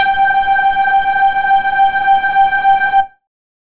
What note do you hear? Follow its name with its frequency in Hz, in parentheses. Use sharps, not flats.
G5 (784 Hz)